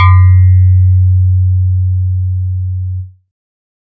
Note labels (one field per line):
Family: synthesizer lead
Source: synthesizer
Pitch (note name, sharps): F#2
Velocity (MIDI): 100